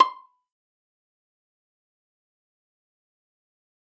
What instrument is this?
acoustic string instrument